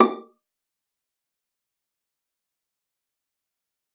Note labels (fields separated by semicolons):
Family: string; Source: acoustic; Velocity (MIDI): 75; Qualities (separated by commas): fast decay, percussive, reverb